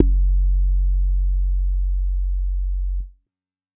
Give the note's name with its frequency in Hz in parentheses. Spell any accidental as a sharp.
F#1 (46.25 Hz)